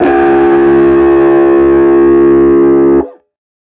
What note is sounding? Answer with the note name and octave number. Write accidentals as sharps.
C#2